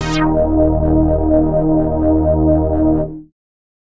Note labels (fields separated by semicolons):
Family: bass; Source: synthesizer; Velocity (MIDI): 127; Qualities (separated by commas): bright, distorted